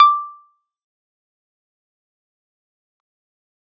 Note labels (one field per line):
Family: keyboard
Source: electronic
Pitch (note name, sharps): D6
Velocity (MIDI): 75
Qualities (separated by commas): fast decay, percussive